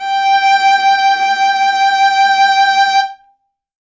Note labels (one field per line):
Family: string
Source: acoustic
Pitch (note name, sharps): G5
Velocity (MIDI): 100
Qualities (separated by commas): bright, reverb